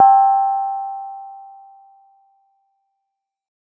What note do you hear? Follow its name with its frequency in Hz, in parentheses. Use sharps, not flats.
G5 (784 Hz)